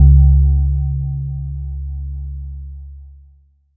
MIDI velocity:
25